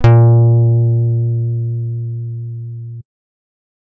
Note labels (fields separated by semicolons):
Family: guitar; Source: electronic; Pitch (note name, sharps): A#2; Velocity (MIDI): 75